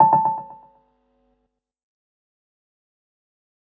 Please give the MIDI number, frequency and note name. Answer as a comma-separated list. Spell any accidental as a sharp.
81, 880 Hz, A5